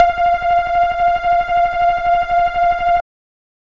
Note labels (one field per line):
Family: bass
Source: synthesizer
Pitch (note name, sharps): F5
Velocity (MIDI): 75